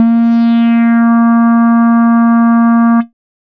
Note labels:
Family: bass; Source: synthesizer; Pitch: A#3; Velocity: 127; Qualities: distorted

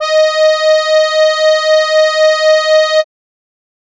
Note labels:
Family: keyboard; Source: acoustic; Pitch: D#5; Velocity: 100

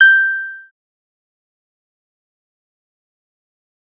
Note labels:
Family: bass; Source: synthesizer; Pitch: G6; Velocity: 100; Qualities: fast decay, percussive

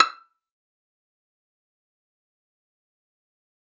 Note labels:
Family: string; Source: acoustic; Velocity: 50; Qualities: fast decay, percussive, reverb

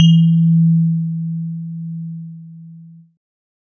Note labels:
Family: keyboard; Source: electronic; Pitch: E3; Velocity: 127; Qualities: multiphonic

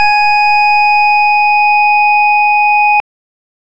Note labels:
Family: organ; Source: electronic; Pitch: G#5; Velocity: 50

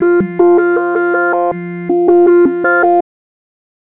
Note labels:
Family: bass; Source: synthesizer; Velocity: 127; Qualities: tempo-synced

